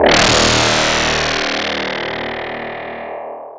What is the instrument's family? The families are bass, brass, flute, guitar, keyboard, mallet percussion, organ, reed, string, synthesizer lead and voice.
mallet percussion